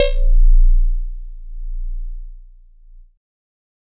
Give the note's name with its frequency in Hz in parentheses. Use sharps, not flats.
A#0 (29.14 Hz)